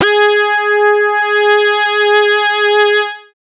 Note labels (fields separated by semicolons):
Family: bass; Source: synthesizer; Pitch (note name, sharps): G#4; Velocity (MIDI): 75; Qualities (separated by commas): distorted, multiphonic